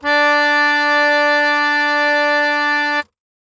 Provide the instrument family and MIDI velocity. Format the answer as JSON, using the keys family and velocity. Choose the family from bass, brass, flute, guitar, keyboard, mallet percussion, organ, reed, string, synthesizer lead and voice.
{"family": "keyboard", "velocity": 75}